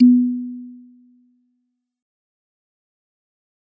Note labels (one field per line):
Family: mallet percussion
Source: acoustic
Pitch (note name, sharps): B3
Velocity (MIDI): 75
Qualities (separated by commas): dark, fast decay